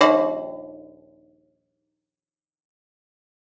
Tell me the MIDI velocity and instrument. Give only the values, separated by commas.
75, acoustic guitar